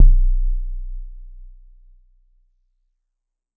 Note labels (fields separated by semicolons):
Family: mallet percussion; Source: acoustic; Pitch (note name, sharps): B0; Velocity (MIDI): 25